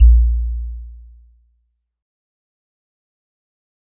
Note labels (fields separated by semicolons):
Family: mallet percussion; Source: acoustic; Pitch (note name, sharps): A#1; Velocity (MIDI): 25; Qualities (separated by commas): dark, fast decay